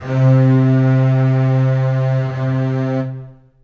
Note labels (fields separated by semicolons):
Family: string; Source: acoustic; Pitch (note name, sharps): C3; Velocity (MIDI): 127; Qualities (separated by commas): reverb